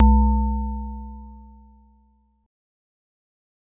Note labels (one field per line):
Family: mallet percussion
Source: acoustic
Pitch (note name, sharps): B1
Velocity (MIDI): 100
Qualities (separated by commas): dark, fast decay